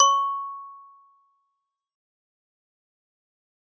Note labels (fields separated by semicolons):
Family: mallet percussion; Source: acoustic; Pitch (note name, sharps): C#6; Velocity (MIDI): 127; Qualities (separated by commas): fast decay